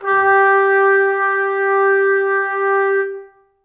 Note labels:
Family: brass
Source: acoustic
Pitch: G4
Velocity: 25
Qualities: reverb

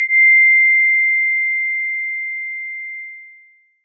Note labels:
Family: mallet percussion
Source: electronic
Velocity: 127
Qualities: bright, multiphonic

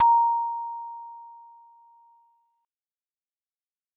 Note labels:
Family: mallet percussion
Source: acoustic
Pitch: A#5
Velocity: 50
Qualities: fast decay

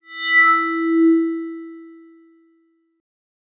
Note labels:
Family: mallet percussion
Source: electronic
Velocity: 100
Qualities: bright

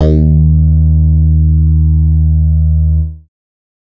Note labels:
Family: bass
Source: synthesizer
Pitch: D#2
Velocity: 75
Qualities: distorted

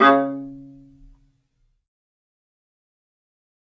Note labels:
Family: string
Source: acoustic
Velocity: 50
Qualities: fast decay, percussive, reverb

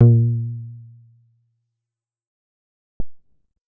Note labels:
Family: bass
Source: synthesizer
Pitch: A#2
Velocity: 25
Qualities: dark, fast decay

